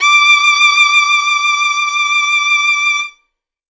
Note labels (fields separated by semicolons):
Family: string; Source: acoustic; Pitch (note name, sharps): D6; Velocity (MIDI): 100; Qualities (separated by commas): reverb